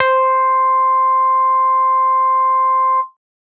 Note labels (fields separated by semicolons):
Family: bass; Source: synthesizer; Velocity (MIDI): 75